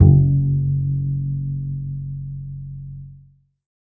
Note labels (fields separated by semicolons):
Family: string; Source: acoustic; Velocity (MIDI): 100; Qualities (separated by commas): dark, reverb